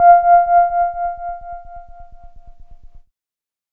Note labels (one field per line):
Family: keyboard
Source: electronic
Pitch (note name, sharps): F5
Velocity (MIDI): 75